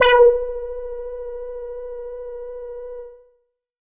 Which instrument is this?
synthesizer bass